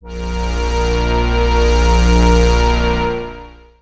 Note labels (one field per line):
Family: synthesizer lead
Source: synthesizer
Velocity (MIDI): 127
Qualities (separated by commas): bright, long release, non-linear envelope